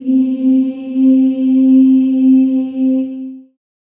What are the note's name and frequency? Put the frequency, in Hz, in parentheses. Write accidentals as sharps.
C4 (261.6 Hz)